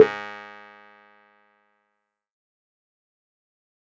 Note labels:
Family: keyboard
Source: electronic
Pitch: G#2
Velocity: 75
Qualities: fast decay, percussive

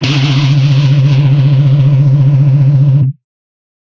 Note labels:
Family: guitar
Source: electronic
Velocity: 100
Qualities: bright, distorted

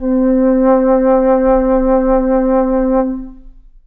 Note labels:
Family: flute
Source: acoustic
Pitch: C4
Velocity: 50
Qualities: long release, reverb

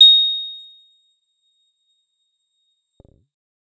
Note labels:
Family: bass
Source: synthesizer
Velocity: 127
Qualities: bright, percussive

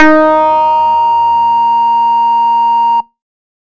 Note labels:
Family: bass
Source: synthesizer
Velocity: 75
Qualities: distorted

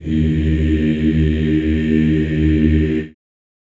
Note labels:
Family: voice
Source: acoustic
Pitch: D#2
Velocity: 25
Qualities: reverb

